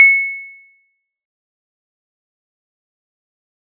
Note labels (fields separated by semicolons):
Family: mallet percussion; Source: acoustic; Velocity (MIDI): 75; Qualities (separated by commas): fast decay, percussive